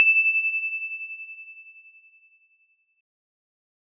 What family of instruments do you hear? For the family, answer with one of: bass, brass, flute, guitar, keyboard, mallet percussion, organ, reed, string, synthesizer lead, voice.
keyboard